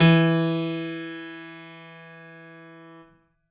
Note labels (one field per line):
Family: keyboard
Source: acoustic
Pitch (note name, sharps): E3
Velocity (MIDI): 127